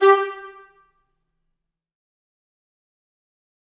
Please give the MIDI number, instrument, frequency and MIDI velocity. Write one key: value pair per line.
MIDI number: 67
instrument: acoustic reed instrument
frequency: 392 Hz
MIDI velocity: 100